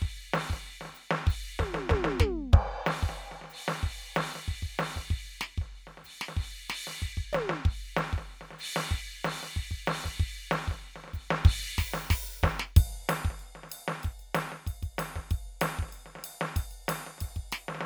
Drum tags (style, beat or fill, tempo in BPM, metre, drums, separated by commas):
Afrobeat, beat, 94 BPM, 4/4, crash, ride, open hi-hat, hi-hat pedal, snare, high tom, mid tom, kick